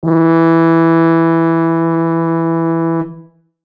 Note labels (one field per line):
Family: brass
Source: acoustic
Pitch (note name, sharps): E3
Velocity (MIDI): 127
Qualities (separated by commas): dark